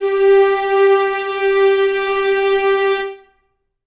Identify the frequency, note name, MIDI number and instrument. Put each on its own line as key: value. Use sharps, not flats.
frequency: 392 Hz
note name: G4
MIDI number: 67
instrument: acoustic string instrument